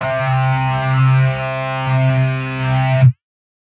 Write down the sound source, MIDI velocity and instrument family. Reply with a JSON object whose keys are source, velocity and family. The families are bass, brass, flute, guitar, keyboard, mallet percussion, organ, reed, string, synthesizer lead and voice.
{"source": "synthesizer", "velocity": 25, "family": "guitar"}